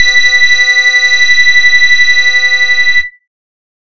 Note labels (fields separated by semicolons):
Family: bass; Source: synthesizer; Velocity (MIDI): 100; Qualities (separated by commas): bright, distorted